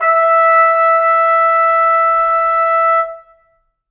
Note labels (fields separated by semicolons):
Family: brass; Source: acoustic; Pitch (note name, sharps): E5; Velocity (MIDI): 50; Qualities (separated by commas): reverb